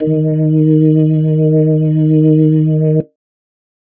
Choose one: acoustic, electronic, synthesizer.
electronic